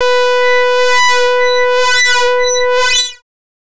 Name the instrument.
synthesizer bass